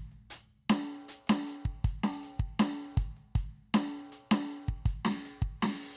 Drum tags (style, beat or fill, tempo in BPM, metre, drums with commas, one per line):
funk
beat
80 BPM
4/4
closed hi-hat, open hi-hat, hi-hat pedal, snare, cross-stick, kick